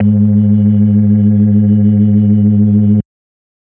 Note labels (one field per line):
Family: organ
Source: electronic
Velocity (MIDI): 127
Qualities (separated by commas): dark